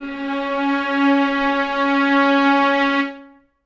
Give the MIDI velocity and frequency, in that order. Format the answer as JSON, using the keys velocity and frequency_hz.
{"velocity": 50, "frequency_hz": 277.2}